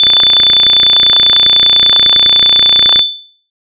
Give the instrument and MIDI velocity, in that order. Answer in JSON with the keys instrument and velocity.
{"instrument": "synthesizer bass", "velocity": 25}